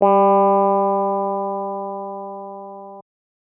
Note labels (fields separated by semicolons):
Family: keyboard; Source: electronic; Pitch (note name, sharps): G3; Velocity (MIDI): 50